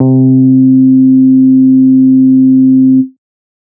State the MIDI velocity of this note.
100